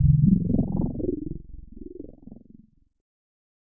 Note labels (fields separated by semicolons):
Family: keyboard; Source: electronic; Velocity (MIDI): 50; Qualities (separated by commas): distorted, non-linear envelope